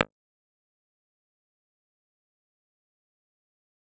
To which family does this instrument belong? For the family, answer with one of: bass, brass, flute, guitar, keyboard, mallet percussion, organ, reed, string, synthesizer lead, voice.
guitar